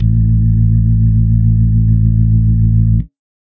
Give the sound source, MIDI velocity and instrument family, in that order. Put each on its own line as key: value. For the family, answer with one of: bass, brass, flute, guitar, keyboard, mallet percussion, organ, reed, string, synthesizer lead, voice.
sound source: electronic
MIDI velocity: 127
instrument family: organ